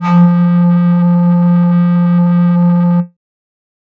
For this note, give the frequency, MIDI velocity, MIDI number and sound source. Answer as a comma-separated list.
174.6 Hz, 127, 53, synthesizer